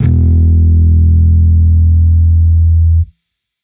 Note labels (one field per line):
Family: bass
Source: electronic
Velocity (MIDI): 25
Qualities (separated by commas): distorted